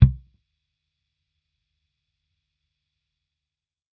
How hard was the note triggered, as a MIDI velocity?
25